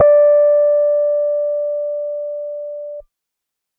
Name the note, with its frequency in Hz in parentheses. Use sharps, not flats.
D5 (587.3 Hz)